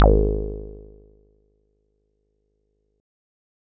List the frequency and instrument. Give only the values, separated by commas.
51.91 Hz, synthesizer bass